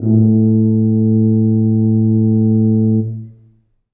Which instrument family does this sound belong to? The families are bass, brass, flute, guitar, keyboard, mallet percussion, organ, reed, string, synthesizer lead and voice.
brass